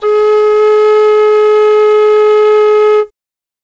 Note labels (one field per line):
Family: flute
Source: acoustic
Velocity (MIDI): 127